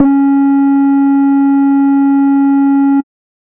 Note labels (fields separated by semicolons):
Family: bass; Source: synthesizer; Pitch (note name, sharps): C#4; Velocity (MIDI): 50; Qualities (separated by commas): dark, distorted, tempo-synced